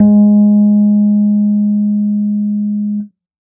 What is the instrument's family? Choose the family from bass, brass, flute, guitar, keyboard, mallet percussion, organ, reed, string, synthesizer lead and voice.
keyboard